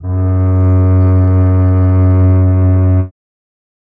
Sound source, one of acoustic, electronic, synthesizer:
acoustic